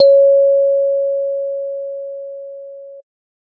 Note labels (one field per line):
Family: keyboard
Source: electronic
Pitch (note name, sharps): C#5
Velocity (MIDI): 25